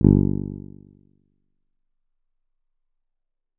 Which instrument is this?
acoustic guitar